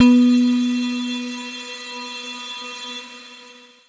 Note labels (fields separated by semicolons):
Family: guitar; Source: electronic; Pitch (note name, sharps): B3; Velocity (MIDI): 75; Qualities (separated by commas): long release